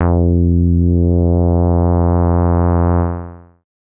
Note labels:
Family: bass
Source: synthesizer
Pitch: F2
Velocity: 25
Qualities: distorted, long release

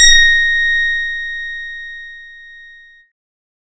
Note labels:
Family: keyboard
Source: electronic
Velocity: 127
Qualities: bright, distorted

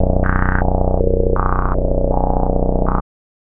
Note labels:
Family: bass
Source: synthesizer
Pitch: B-1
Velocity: 100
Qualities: tempo-synced

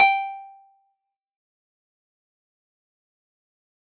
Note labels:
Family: guitar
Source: acoustic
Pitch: G5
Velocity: 127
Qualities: fast decay, percussive

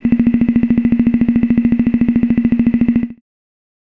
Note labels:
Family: voice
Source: synthesizer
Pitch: A-1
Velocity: 75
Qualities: bright

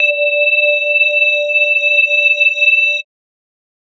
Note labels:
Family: mallet percussion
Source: electronic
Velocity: 50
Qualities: multiphonic, non-linear envelope

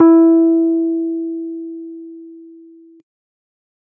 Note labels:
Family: keyboard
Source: electronic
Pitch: E4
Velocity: 50

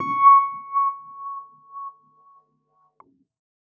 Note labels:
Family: keyboard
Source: electronic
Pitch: C#6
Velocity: 25

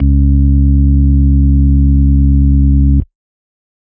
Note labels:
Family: organ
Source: electronic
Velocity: 50

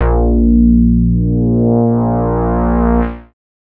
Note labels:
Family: bass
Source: synthesizer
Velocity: 75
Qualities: distorted, multiphonic

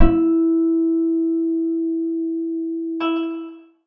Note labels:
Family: guitar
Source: acoustic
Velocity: 127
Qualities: percussive, reverb

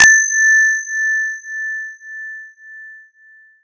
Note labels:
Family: mallet percussion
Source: electronic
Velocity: 127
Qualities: bright, multiphonic

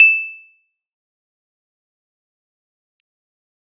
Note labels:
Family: keyboard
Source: electronic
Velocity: 127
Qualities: bright, fast decay, percussive

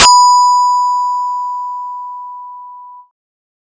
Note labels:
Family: bass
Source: synthesizer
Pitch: B5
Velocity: 75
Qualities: bright

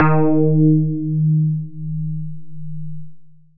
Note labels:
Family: synthesizer lead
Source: synthesizer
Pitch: D#3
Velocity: 50

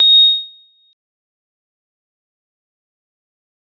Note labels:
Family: mallet percussion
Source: acoustic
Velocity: 50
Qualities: bright, fast decay, non-linear envelope, percussive

